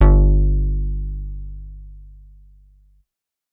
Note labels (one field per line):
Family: bass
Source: synthesizer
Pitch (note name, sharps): G1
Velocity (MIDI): 25